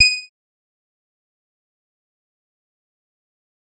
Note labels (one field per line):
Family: bass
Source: synthesizer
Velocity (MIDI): 75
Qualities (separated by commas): bright, distorted, fast decay, percussive